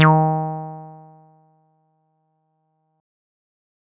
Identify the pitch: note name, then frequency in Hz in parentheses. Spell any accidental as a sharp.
D#3 (155.6 Hz)